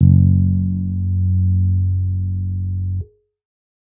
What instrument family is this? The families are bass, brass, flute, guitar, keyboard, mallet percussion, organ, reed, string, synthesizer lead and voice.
bass